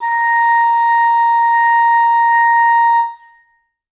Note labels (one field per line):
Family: reed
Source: acoustic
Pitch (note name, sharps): A#5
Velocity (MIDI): 50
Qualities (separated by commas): reverb